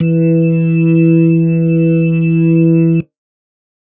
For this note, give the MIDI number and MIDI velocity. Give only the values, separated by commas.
52, 75